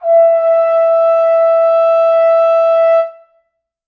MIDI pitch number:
76